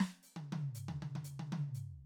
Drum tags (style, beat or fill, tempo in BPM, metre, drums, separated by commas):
jazz-funk, fill, 116 BPM, 4/4, closed hi-hat, hi-hat pedal, snare, high tom